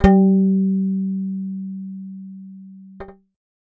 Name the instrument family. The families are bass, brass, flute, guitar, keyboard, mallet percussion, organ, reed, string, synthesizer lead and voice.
bass